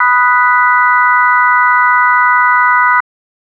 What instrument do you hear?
electronic organ